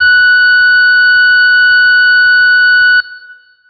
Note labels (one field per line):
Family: organ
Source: electronic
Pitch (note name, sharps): F#6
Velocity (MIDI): 127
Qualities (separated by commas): bright, long release